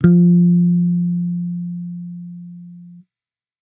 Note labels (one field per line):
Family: bass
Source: electronic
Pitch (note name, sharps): F3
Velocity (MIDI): 25